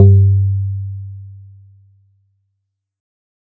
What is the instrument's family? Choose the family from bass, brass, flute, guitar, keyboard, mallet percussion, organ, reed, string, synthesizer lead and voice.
guitar